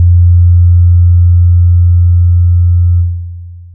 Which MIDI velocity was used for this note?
25